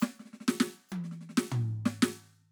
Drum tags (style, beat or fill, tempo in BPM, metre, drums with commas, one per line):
funk
fill
95 BPM
4/4
percussion, snare, cross-stick, high tom, floor tom